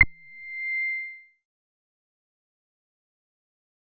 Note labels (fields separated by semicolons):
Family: bass; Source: synthesizer; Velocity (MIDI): 25; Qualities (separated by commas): fast decay